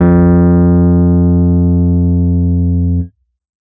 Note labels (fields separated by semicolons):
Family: keyboard; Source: electronic; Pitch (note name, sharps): F2; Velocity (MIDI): 100; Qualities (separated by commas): distorted